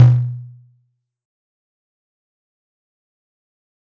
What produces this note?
acoustic mallet percussion instrument